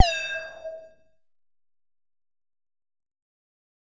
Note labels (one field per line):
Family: bass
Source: synthesizer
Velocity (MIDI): 75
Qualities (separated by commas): bright, distorted